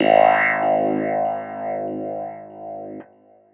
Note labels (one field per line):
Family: keyboard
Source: electronic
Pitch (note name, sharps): G#1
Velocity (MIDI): 127